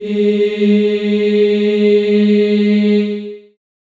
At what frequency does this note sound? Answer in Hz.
207.7 Hz